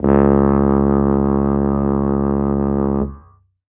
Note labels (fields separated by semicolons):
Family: brass; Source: acoustic; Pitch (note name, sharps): C#2; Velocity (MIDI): 100